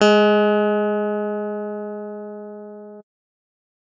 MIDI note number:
56